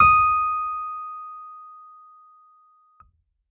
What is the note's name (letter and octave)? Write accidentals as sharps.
D#6